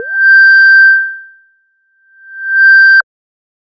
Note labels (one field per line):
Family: bass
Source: synthesizer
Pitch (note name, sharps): G6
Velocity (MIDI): 127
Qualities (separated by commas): distorted